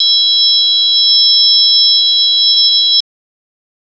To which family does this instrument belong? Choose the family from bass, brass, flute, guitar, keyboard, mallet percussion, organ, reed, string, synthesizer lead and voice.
organ